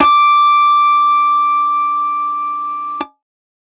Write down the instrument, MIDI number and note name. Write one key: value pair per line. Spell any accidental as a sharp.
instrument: electronic guitar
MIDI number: 86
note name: D6